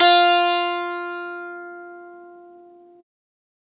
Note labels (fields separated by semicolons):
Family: guitar; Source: acoustic; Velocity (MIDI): 100; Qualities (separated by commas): bright, multiphonic, reverb